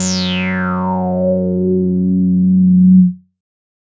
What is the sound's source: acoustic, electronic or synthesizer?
synthesizer